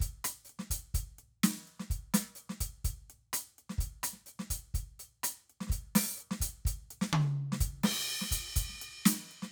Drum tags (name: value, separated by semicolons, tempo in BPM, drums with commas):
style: Middle Eastern; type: beat; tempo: 126 BPM; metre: 4/4; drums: crash, closed hi-hat, open hi-hat, hi-hat pedal, snare, cross-stick, mid tom, kick